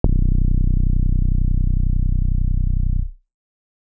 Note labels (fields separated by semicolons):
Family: keyboard; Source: electronic; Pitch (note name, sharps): B0; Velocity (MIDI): 75; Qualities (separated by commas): distorted